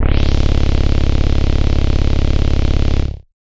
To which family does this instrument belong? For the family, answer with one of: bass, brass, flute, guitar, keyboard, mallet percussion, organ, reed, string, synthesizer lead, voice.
bass